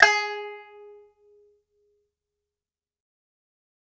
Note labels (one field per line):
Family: guitar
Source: acoustic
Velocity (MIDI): 100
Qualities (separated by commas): fast decay, percussive, reverb